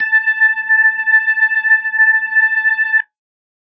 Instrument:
electronic organ